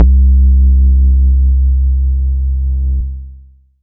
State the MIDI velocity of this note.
50